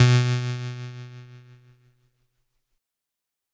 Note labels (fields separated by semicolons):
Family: keyboard; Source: electronic; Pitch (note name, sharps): B2; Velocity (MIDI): 75; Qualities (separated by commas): bright, distorted